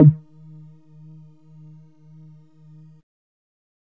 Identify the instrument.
synthesizer bass